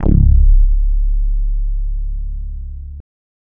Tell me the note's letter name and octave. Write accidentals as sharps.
C#1